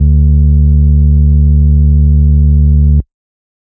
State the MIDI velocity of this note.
100